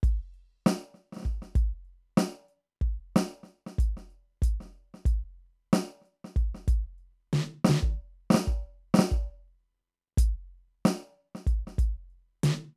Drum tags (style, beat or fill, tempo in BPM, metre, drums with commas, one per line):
hip-hop
beat
94 BPM
4/4
crash, closed hi-hat, snare, kick